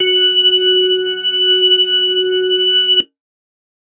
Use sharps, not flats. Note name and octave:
F#4